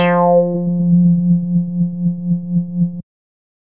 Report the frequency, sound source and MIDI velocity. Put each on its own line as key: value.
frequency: 174.6 Hz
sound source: synthesizer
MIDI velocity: 127